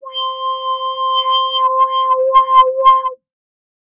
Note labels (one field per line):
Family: bass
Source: synthesizer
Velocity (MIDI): 75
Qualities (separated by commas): distorted, non-linear envelope